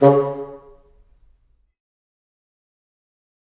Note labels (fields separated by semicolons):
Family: reed; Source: acoustic; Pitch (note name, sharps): C#3; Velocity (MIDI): 50; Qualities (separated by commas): fast decay, percussive, reverb